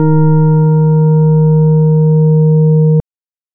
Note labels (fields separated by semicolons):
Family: organ; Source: electronic; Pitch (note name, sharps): D#3; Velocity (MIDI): 50; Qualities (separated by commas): dark